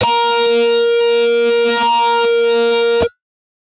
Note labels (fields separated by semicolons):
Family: guitar; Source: electronic; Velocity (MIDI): 50; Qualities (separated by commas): bright, distorted